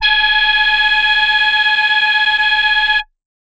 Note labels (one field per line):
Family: voice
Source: synthesizer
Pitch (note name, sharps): G#5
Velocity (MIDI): 75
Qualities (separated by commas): multiphonic